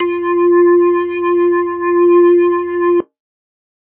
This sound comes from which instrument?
electronic organ